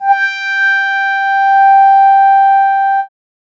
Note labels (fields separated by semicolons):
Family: keyboard; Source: synthesizer; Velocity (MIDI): 75; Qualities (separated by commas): bright